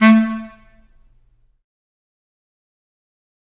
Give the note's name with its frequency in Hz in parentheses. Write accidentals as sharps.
A3 (220 Hz)